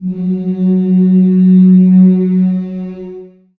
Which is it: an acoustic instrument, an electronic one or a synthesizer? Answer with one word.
acoustic